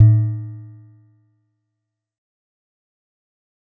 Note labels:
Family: mallet percussion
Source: acoustic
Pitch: A2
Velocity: 50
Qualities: dark, fast decay, percussive

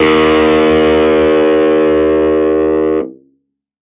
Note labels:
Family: keyboard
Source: electronic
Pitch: D#2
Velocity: 127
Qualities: distorted

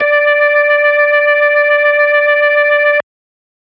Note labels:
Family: organ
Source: electronic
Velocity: 127

